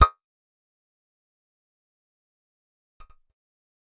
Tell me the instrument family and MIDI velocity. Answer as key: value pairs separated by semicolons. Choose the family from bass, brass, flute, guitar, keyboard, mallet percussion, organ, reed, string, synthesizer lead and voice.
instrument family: bass; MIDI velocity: 75